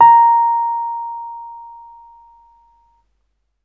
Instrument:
electronic keyboard